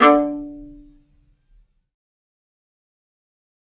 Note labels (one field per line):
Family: string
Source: acoustic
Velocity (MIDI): 50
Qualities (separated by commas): fast decay, percussive, reverb